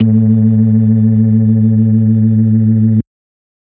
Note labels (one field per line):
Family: organ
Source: electronic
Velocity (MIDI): 100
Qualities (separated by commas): dark